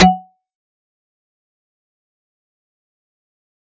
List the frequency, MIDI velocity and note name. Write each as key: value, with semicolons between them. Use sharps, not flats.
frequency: 185 Hz; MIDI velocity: 127; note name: F#3